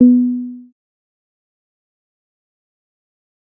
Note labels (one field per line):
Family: bass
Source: synthesizer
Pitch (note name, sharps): B3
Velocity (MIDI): 50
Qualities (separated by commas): dark, fast decay, percussive